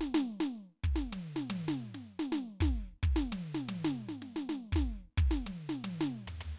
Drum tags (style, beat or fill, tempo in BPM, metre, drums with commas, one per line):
Afro-Cuban rumba
beat
110 BPM
4/4
hi-hat pedal, snare, high tom, floor tom, kick